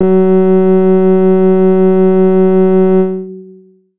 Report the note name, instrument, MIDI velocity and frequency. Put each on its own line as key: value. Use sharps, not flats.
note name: F#3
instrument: electronic keyboard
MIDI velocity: 100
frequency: 185 Hz